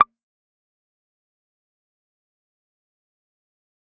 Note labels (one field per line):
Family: guitar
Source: electronic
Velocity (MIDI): 25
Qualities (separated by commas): fast decay, percussive